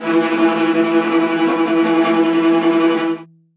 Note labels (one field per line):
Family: string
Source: acoustic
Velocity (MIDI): 127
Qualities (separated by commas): non-linear envelope, reverb